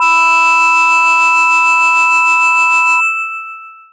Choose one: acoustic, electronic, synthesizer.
electronic